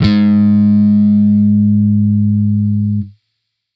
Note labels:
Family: bass; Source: electronic; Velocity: 75; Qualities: distorted

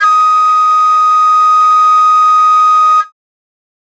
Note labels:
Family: flute; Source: acoustic; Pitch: D#6; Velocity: 75

